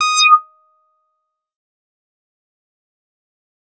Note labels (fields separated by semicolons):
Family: bass; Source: synthesizer; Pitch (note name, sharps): D#6; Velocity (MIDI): 127; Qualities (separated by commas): bright, distorted, fast decay, percussive